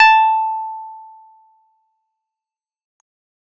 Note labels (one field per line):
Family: keyboard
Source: electronic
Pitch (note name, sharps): A5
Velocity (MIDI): 127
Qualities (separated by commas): distorted, fast decay